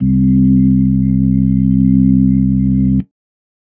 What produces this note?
electronic organ